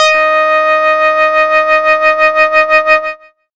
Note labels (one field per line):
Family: bass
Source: synthesizer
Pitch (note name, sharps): D#5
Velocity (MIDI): 127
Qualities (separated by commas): distorted